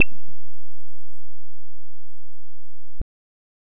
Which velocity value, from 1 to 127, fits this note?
25